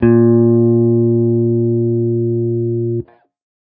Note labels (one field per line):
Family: guitar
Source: electronic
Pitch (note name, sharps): A#2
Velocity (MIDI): 100